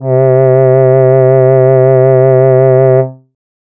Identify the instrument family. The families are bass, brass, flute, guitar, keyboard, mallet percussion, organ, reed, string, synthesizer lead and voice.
voice